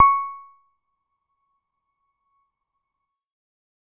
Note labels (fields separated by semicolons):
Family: keyboard; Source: electronic; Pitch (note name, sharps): C#6; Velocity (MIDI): 50; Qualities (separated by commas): percussive, reverb